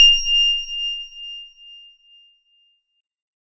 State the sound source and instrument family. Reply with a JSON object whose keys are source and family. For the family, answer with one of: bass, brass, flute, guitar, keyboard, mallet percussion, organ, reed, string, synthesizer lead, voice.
{"source": "electronic", "family": "organ"}